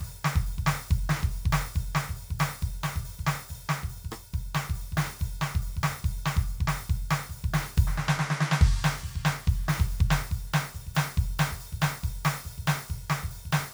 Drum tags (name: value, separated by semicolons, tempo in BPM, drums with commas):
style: punk; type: beat; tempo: 140 BPM; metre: 4/4; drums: crash, open hi-hat, snare, cross-stick, kick